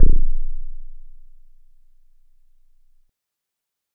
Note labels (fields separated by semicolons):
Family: keyboard; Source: electronic; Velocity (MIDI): 75